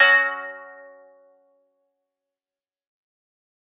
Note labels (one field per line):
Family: guitar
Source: acoustic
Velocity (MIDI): 127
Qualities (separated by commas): fast decay, percussive